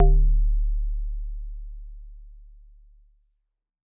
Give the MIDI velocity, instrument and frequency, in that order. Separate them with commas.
25, acoustic mallet percussion instrument, 36.71 Hz